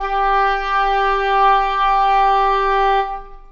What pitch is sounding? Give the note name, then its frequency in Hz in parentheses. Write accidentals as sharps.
G4 (392 Hz)